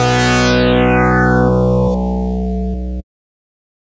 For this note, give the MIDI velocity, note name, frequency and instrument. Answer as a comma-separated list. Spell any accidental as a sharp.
100, B1, 61.74 Hz, synthesizer bass